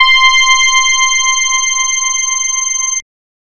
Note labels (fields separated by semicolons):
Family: bass; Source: synthesizer; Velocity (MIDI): 75; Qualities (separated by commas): bright, distorted, multiphonic